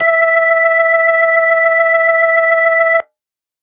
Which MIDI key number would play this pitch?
76